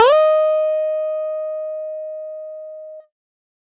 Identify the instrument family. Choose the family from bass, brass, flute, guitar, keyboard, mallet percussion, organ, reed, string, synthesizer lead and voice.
guitar